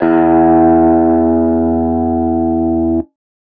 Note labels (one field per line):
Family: guitar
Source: electronic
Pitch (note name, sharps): E2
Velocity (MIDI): 75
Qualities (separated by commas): distorted